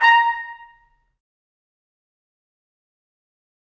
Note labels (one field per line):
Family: brass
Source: acoustic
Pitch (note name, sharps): A#5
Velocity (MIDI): 25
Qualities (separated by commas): fast decay, percussive, reverb